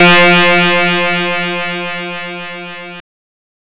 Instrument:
synthesizer guitar